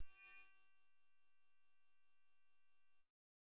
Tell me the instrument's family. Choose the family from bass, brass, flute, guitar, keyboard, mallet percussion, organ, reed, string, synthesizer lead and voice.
bass